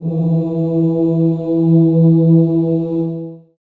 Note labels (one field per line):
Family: voice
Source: acoustic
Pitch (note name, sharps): E3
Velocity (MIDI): 127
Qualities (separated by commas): dark, reverb